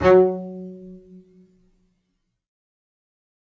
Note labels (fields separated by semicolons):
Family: string; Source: acoustic; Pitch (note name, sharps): F#3; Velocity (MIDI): 25; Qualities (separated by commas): fast decay, reverb